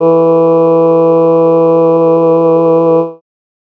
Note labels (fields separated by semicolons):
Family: voice; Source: synthesizer; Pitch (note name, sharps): E3; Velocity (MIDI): 100; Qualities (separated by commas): bright